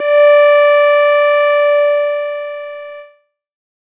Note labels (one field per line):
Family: keyboard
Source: electronic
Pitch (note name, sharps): D5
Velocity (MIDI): 25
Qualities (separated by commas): distorted, multiphonic